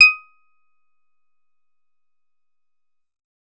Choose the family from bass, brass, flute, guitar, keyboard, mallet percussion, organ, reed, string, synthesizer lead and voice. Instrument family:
bass